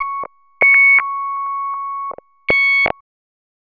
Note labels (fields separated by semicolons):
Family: bass; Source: synthesizer; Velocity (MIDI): 25; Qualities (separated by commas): tempo-synced